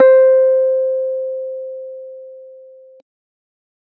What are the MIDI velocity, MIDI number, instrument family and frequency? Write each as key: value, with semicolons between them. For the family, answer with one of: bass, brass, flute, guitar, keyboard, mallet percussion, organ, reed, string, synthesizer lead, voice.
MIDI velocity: 50; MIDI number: 72; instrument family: keyboard; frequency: 523.3 Hz